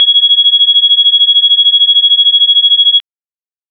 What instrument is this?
electronic organ